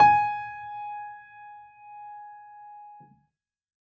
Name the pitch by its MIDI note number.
80